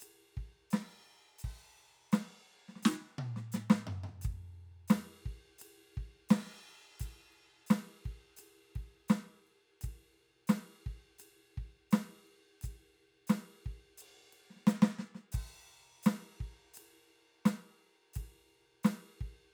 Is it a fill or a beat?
beat